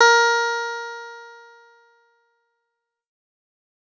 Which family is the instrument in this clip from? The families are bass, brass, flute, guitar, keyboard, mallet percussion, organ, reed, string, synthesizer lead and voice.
guitar